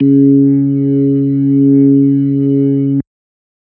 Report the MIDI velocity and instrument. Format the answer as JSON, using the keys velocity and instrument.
{"velocity": 75, "instrument": "electronic organ"}